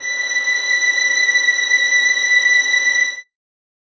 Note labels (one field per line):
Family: string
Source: acoustic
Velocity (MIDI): 75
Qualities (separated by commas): reverb